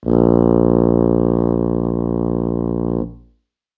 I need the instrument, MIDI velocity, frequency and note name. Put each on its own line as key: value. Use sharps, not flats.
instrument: acoustic brass instrument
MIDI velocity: 50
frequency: 58.27 Hz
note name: A#1